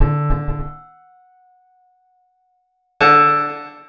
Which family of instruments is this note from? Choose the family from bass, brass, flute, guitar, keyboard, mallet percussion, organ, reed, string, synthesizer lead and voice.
guitar